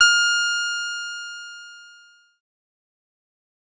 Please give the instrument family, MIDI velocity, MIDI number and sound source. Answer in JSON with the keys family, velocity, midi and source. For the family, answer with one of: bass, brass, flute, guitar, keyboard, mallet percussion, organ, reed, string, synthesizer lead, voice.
{"family": "bass", "velocity": 127, "midi": 89, "source": "synthesizer"}